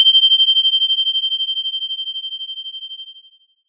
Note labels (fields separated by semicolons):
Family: guitar; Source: synthesizer; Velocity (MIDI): 75; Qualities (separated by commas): bright